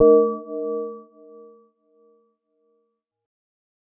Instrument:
synthesizer mallet percussion instrument